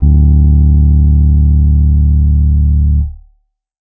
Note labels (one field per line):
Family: keyboard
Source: electronic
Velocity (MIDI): 75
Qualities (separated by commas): distorted